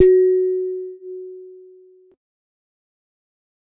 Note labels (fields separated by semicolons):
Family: mallet percussion; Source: acoustic; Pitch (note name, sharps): F#4; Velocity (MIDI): 25; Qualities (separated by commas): fast decay, non-linear envelope